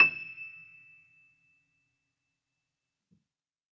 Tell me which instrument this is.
acoustic keyboard